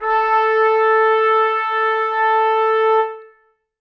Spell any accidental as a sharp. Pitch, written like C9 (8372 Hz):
A4 (440 Hz)